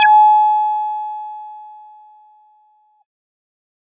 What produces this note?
synthesizer bass